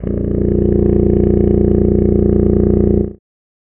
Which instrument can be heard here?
acoustic reed instrument